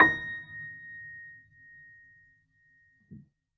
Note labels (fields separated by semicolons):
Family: keyboard; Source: acoustic; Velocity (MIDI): 25